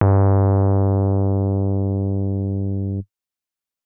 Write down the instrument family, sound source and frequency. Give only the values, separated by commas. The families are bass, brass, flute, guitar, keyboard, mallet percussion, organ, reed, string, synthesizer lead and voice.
keyboard, electronic, 98 Hz